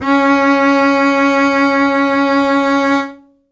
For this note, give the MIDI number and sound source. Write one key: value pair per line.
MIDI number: 61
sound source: acoustic